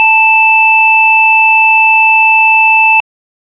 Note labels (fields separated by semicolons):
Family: organ; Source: electronic; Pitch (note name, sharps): A5; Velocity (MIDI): 25